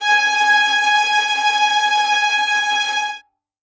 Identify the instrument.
acoustic string instrument